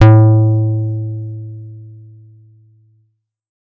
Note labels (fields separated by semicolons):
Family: guitar; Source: electronic; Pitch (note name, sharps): A2; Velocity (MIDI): 100